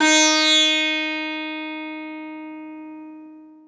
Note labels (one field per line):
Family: guitar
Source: acoustic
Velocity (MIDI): 50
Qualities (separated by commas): bright, long release, multiphonic, reverb